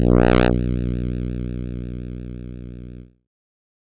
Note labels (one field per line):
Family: keyboard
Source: synthesizer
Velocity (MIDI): 127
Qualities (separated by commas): bright, distorted